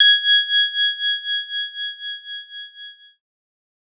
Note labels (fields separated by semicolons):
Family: keyboard; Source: electronic; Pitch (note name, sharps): G#6; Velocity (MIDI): 100; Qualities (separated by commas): bright